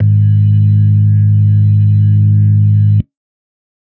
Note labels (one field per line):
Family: organ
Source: electronic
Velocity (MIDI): 25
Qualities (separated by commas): dark